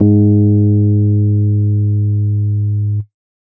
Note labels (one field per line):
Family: keyboard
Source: electronic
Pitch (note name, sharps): G#2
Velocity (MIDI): 50